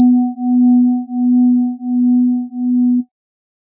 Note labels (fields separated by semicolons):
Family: organ; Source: electronic; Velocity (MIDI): 25; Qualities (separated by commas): dark